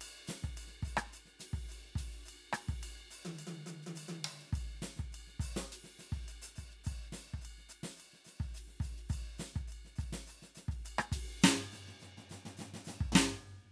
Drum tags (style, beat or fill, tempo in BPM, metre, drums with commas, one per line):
Afro-Cuban
beat
105 BPM
4/4
ride, ride bell, closed hi-hat, open hi-hat, hi-hat pedal, percussion, snare, cross-stick, high tom, floor tom, kick